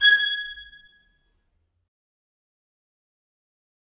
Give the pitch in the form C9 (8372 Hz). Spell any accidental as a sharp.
G#6 (1661 Hz)